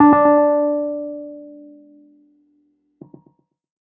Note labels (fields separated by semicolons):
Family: keyboard; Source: electronic; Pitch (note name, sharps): D4; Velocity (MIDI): 75; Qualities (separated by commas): dark, tempo-synced